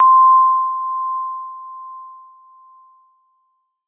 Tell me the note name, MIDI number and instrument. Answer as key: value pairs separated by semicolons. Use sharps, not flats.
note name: C6; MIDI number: 84; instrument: electronic keyboard